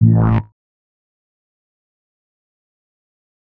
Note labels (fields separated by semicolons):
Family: bass; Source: synthesizer; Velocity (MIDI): 127; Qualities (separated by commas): distorted, fast decay, percussive